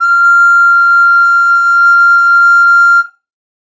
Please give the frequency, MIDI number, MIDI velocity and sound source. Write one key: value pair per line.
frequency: 1397 Hz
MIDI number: 89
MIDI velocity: 25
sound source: acoustic